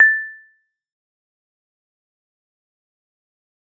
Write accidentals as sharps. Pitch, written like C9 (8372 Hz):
A6 (1760 Hz)